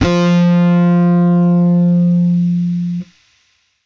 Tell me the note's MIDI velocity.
50